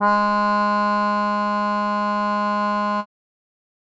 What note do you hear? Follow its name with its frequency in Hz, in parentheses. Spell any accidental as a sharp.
G#3 (207.7 Hz)